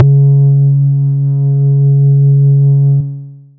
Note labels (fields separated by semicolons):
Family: bass; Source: synthesizer; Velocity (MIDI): 75; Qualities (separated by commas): long release, multiphonic